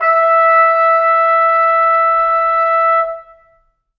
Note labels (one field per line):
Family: brass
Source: acoustic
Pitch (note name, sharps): E5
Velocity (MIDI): 25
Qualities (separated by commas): reverb